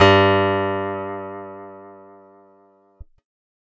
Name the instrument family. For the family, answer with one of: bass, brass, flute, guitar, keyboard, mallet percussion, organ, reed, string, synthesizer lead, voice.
guitar